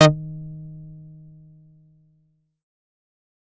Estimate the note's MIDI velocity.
75